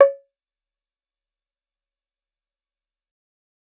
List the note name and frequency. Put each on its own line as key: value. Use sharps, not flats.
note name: C#5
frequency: 554.4 Hz